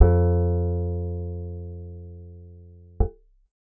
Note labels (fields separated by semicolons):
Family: guitar; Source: acoustic; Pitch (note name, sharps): F2; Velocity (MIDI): 50; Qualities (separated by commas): dark